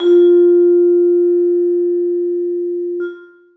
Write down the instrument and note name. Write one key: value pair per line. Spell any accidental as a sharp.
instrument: acoustic mallet percussion instrument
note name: F4